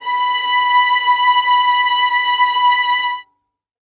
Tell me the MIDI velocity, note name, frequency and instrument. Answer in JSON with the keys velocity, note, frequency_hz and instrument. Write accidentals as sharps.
{"velocity": 100, "note": "B5", "frequency_hz": 987.8, "instrument": "acoustic string instrument"}